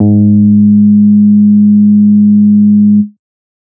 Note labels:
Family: bass; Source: synthesizer; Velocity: 100

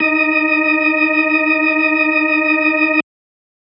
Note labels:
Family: organ; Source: electronic; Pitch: D#4; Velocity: 127

